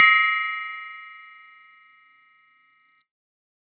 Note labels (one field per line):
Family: mallet percussion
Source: electronic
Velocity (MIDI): 50